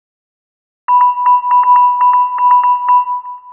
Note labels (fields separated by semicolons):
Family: mallet percussion; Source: synthesizer; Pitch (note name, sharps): B5; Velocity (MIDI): 127; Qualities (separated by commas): long release, multiphonic, percussive, tempo-synced